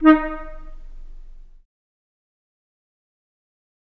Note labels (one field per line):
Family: flute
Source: acoustic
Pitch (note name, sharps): D#4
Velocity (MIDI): 50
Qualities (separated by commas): fast decay, reverb